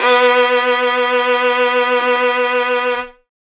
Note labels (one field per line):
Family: string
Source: acoustic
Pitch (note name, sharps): B3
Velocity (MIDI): 127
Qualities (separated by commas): bright